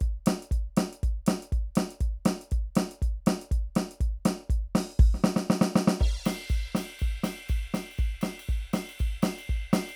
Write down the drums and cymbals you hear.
crash, ride, closed hi-hat, open hi-hat, hi-hat pedal, snare and kick